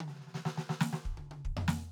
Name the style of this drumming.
fast funk